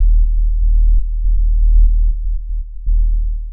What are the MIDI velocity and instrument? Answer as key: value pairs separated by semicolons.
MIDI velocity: 50; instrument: synthesizer lead